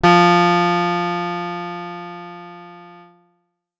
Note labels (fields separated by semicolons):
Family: guitar; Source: acoustic; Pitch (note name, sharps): F3; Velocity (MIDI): 75; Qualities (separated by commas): bright, distorted